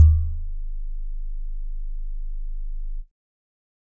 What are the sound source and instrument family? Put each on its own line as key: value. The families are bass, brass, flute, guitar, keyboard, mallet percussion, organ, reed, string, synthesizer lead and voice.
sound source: electronic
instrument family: keyboard